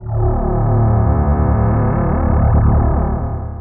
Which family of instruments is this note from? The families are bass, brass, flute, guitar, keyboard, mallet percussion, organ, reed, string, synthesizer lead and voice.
voice